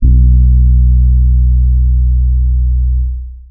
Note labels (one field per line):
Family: keyboard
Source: electronic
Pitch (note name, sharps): B1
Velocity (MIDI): 75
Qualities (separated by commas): dark, long release